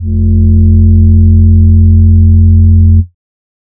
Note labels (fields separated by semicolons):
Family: voice; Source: synthesizer; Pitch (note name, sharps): F1; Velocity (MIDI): 127; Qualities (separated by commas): dark